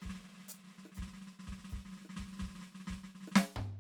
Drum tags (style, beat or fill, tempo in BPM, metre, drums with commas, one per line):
bossa nova
beat
127 BPM
4/4
hi-hat pedal, snare, cross-stick, mid tom, kick